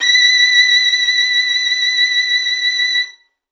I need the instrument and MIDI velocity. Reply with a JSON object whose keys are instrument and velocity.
{"instrument": "acoustic string instrument", "velocity": 100}